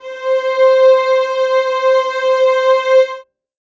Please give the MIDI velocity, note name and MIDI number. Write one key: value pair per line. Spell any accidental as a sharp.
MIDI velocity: 75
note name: C5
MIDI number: 72